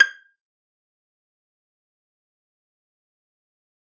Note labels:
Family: string; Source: acoustic; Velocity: 25; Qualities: fast decay, percussive, reverb

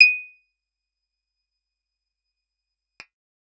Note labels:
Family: guitar; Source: acoustic; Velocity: 127; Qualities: fast decay, percussive

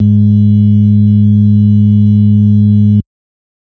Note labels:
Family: organ; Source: electronic; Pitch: G#2; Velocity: 100

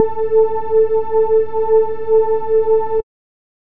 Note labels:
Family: bass; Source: synthesizer; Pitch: A4; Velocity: 127; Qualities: dark

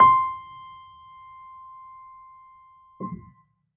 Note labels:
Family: keyboard; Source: acoustic; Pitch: C6; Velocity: 25; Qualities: percussive

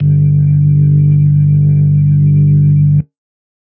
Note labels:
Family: organ; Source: electronic; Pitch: G1; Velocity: 75; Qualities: distorted

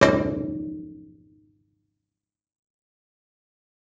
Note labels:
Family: guitar; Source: acoustic; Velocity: 50; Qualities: fast decay

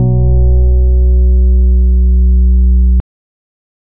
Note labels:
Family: organ; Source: electronic; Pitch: B1; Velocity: 100; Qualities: dark

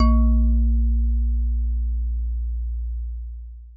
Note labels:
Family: mallet percussion; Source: acoustic; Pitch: A#1; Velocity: 100; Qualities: long release

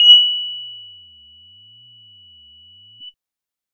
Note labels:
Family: bass; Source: synthesizer; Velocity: 75; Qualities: bright

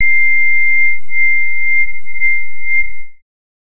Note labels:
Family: bass; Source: synthesizer; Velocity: 25; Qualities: bright, distorted, non-linear envelope

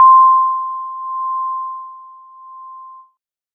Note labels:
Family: keyboard; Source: electronic; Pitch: C6; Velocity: 75; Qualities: multiphonic

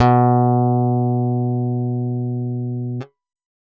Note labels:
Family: guitar; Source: acoustic; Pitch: B2; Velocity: 127

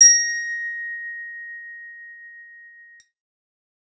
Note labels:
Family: guitar; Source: electronic; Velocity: 127; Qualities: bright, reverb

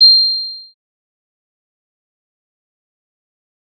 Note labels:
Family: bass; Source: synthesizer; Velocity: 25; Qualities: fast decay, percussive

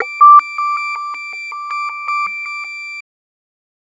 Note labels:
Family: bass; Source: synthesizer; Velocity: 50; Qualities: tempo-synced

